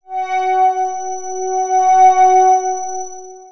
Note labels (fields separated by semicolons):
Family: synthesizer lead; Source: synthesizer; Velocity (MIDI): 50; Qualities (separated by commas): bright, long release, non-linear envelope